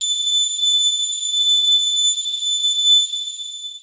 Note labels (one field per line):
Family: guitar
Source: electronic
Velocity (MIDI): 25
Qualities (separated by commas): bright, long release